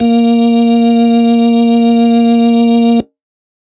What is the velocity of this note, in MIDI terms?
25